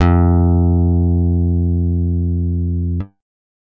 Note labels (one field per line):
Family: guitar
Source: acoustic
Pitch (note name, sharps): F2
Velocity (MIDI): 50